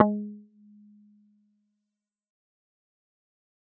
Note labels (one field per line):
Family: bass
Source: synthesizer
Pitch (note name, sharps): G#3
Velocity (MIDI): 75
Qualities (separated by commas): fast decay, percussive